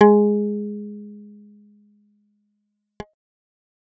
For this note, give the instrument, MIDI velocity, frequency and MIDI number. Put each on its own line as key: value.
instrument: synthesizer bass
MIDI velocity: 127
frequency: 207.7 Hz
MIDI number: 56